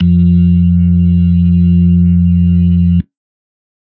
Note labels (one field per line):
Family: organ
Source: electronic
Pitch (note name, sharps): F2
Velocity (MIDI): 75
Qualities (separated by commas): dark